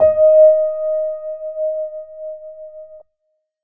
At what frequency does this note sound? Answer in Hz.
622.3 Hz